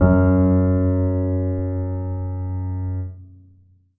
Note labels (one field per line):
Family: keyboard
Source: acoustic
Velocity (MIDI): 50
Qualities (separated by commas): long release, reverb